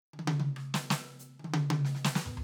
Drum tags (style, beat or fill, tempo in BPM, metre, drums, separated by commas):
soul, fill, 98 BPM, 4/4, hi-hat pedal, snare, cross-stick, high tom, mid tom, floor tom